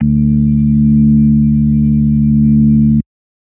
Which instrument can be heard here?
electronic organ